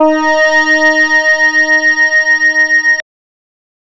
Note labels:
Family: bass; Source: synthesizer; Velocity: 127; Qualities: distorted, multiphonic

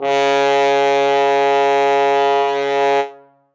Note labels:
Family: brass; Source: acoustic; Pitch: C#3; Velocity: 127; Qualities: reverb

